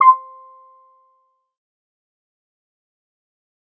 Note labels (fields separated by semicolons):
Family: bass; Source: synthesizer; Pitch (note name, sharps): C6; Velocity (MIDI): 25; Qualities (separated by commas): distorted, fast decay, percussive